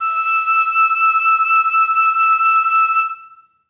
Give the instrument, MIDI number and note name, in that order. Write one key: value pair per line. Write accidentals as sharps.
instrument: acoustic flute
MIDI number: 88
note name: E6